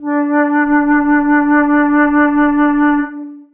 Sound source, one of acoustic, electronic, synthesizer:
acoustic